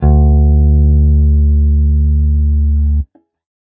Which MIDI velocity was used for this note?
75